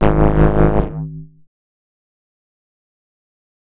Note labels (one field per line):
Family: bass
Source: synthesizer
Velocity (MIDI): 127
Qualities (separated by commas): distorted, fast decay, multiphonic